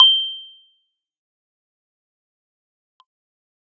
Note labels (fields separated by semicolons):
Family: keyboard; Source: electronic; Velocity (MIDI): 50; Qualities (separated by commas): bright, fast decay, percussive